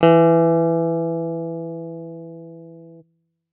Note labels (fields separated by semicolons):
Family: guitar; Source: electronic; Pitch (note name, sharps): E3; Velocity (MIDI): 75